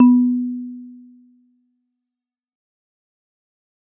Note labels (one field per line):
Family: mallet percussion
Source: acoustic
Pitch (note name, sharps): B3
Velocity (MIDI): 50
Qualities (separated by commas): fast decay